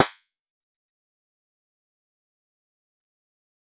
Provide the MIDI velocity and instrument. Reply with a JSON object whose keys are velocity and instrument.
{"velocity": 75, "instrument": "synthesizer guitar"}